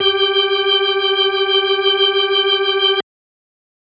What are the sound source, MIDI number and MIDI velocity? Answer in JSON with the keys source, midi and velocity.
{"source": "electronic", "midi": 67, "velocity": 25}